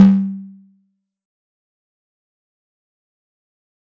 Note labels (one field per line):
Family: mallet percussion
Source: acoustic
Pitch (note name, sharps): G3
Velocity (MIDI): 100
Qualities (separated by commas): fast decay, percussive